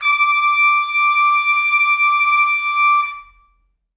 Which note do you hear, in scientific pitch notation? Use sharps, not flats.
D6